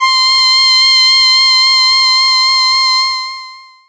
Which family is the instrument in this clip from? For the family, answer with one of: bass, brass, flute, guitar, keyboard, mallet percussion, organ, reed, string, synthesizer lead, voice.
voice